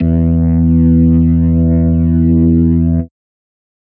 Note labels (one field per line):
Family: organ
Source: electronic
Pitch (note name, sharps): E2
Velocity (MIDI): 100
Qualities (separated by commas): dark, distorted